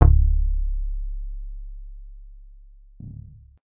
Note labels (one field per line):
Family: guitar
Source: electronic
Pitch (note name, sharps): C#1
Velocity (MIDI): 75